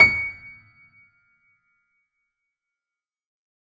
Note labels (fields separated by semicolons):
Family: keyboard; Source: acoustic; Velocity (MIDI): 100; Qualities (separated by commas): fast decay, percussive